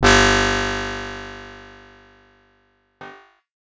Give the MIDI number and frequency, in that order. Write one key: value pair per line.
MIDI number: 31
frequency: 49 Hz